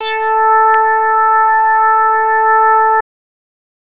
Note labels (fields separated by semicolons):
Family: bass; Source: synthesizer; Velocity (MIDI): 127; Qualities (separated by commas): distorted